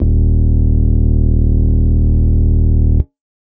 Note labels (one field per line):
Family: organ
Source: electronic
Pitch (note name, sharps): D#1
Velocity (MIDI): 100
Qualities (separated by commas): distorted